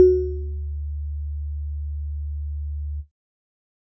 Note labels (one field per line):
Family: keyboard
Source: electronic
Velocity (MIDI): 127